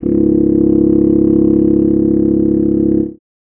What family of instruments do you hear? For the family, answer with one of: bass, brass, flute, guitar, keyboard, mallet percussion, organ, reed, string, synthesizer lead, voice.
reed